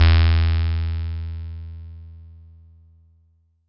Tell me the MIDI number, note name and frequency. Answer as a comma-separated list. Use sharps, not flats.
40, E2, 82.41 Hz